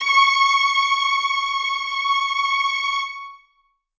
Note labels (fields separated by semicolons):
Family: string; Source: acoustic; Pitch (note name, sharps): C#6; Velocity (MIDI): 127; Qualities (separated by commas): bright, reverb